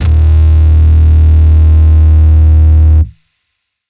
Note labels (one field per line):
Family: bass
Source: electronic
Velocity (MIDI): 127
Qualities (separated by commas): bright, distorted